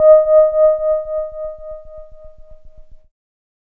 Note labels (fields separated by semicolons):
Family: keyboard; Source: electronic; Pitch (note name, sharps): D#5; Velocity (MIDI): 50